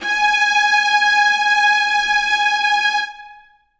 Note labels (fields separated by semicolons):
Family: string; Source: acoustic; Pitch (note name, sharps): G#5; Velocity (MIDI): 100; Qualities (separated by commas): bright, reverb